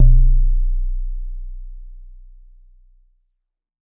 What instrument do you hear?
acoustic mallet percussion instrument